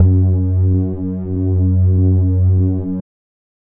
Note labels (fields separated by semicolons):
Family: bass; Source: synthesizer; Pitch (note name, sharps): F#2; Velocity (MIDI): 127; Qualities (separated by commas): dark